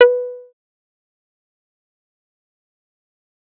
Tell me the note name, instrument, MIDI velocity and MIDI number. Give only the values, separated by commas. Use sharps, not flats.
B4, synthesizer bass, 127, 71